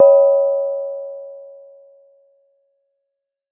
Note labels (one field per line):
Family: mallet percussion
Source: acoustic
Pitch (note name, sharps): C#5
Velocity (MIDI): 127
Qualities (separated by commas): reverb